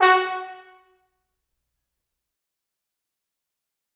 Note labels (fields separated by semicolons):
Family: brass; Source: acoustic; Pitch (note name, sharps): F#4; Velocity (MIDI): 127; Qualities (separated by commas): bright, fast decay, percussive, reverb